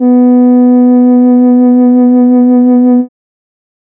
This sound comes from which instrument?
synthesizer keyboard